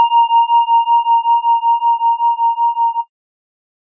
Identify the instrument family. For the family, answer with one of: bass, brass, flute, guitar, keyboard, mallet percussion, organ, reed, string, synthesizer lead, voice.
organ